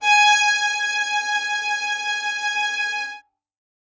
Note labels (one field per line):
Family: string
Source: acoustic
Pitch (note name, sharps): G#5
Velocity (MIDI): 127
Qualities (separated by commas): reverb